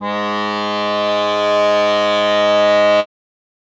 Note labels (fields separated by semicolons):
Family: reed; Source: acoustic; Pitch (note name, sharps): G#2; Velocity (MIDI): 100